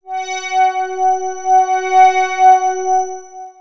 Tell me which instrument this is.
synthesizer lead